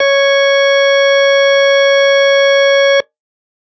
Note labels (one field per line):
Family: organ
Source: electronic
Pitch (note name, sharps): C#5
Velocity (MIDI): 75